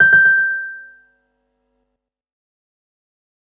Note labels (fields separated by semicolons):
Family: keyboard; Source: electronic; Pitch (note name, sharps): G6; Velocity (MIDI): 50; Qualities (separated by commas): fast decay, tempo-synced